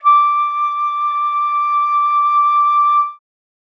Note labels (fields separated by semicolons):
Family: flute; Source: acoustic; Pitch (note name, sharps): D6; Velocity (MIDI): 75; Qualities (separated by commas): bright